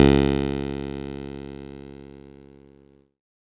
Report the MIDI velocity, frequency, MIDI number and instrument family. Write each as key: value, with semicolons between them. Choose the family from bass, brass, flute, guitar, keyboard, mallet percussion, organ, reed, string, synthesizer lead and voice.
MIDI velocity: 100; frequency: 69.3 Hz; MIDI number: 37; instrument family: keyboard